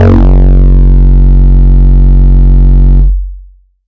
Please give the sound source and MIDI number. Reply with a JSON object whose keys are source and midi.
{"source": "synthesizer", "midi": 30}